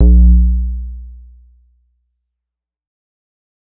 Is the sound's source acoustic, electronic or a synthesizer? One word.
synthesizer